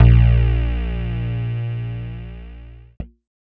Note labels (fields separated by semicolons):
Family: keyboard; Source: electronic; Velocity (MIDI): 75; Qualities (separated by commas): distorted